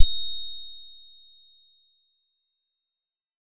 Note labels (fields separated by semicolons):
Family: guitar; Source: synthesizer; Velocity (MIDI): 75; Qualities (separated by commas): bright